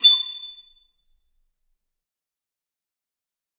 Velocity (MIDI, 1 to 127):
25